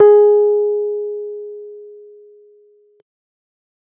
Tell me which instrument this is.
electronic keyboard